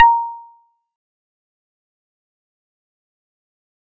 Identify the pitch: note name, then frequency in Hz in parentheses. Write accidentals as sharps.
A#5 (932.3 Hz)